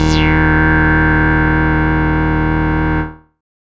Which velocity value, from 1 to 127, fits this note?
127